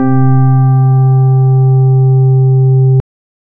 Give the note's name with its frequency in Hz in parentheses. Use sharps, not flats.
C3 (130.8 Hz)